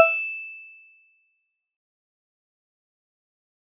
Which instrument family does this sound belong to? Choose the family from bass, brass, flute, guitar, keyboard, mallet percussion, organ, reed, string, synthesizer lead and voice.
mallet percussion